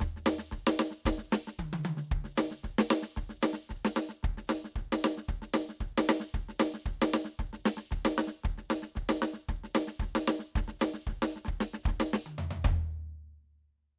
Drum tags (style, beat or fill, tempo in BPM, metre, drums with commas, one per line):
country
beat
114 BPM
4/4
hi-hat pedal, snare, high tom, floor tom, kick